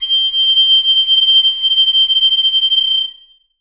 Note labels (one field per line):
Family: flute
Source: acoustic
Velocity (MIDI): 127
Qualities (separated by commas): bright, reverb